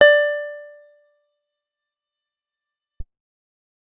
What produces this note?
acoustic guitar